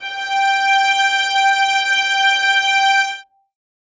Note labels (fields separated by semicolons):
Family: string; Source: acoustic; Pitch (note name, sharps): G5; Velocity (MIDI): 50; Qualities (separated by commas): reverb